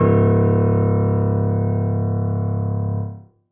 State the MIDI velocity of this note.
100